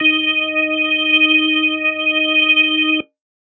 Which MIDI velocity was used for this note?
25